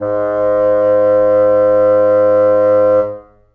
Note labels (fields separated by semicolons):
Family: reed; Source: acoustic; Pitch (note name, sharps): G#2; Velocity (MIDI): 100; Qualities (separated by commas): reverb